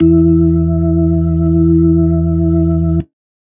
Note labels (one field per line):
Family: organ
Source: electronic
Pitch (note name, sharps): E2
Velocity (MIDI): 50